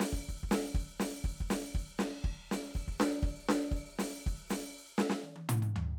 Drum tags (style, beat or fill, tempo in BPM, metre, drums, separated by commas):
rock, beat, 120 BPM, 4/4, crash, open hi-hat, snare, high tom, mid tom, floor tom, kick